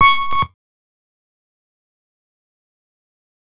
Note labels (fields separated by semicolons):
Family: bass; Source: synthesizer; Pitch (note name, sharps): C#6; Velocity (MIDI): 75; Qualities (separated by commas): fast decay